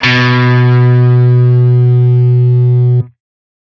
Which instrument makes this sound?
electronic guitar